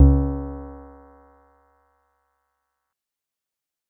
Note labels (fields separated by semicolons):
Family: keyboard; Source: electronic; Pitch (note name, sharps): C#2; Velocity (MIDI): 25